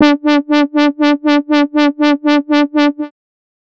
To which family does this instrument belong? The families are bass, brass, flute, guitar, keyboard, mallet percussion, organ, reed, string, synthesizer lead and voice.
bass